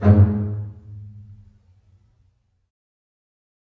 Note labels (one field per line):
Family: string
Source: acoustic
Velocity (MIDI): 50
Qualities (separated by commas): reverb